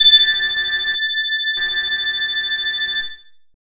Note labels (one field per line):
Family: bass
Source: synthesizer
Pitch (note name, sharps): A6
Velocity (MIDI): 100